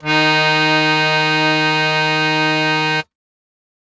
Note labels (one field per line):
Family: keyboard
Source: acoustic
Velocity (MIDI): 50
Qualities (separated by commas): bright